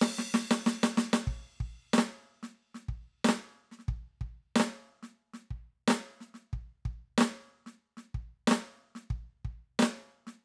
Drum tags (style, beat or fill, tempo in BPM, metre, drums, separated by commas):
funk rock, beat, 92 BPM, 4/4, crash, snare, kick